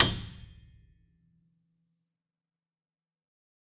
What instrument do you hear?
acoustic keyboard